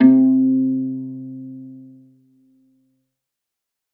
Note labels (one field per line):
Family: string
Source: acoustic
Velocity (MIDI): 25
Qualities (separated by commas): dark, reverb